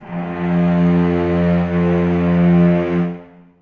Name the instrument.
acoustic string instrument